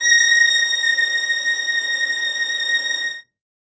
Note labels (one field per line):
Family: string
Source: acoustic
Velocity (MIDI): 127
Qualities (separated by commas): reverb